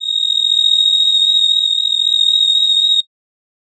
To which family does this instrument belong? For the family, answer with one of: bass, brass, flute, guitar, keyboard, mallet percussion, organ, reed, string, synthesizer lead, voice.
reed